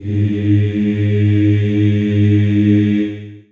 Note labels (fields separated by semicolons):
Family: voice; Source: acoustic; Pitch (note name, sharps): G#2; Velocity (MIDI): 50; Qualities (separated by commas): reverb